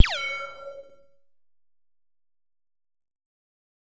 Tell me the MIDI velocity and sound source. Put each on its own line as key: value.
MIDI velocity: 127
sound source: synthesizer